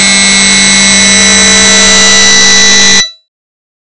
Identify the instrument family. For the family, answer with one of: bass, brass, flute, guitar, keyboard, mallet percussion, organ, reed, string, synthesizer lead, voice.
bass